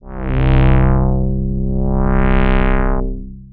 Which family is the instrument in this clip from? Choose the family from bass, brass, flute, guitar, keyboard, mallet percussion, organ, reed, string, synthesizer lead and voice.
bass